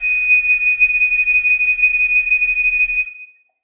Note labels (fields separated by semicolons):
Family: flute; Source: acoustic; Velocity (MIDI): 25; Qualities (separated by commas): reverb